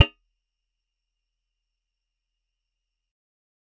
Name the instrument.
acoustic guitar